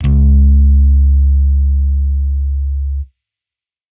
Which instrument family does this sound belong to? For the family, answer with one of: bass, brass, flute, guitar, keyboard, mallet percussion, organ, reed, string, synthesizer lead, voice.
bass